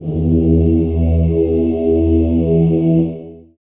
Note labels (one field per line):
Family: voice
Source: acoustic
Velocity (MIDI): 75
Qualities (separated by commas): dark, long release, reverb